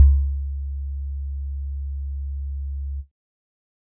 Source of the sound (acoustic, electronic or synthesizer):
electronic